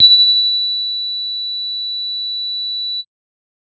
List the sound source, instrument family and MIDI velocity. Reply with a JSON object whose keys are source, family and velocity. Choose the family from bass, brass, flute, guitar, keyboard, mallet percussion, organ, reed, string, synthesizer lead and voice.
{"source": "synthesizer", "family": "bass", "velocity": 75}